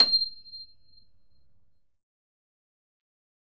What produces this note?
electronic keyboard